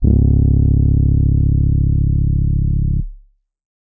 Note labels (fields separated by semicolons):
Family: keyboard; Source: electronic; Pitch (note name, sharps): C#1; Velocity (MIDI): 75; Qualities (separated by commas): dark